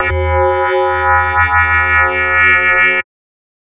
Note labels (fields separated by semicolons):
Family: mallet percussion; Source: synthesizer; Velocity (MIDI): 127; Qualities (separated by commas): multiphonic, non-linear envelope